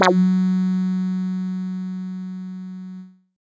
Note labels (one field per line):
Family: bass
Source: synthesizer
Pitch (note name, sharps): F#3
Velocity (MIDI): 50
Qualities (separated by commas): distorted